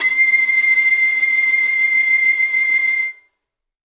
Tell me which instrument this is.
acoustic string instrument